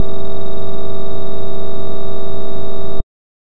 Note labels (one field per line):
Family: bass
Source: synthesizer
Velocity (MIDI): 25